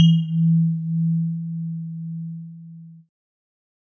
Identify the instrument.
electronic keyboard